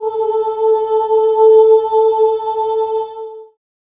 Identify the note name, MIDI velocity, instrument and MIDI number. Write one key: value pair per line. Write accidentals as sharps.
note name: A4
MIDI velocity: 100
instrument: acoustic voice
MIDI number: 69